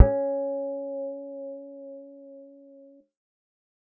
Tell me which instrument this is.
synthesizer bass